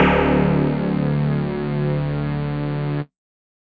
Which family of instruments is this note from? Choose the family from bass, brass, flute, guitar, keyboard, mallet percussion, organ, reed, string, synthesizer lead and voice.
mallet percussion